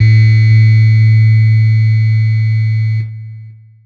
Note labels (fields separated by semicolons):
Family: keyboard; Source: electronic; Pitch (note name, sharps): A2; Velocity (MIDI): 50; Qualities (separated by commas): bright, distorted, long release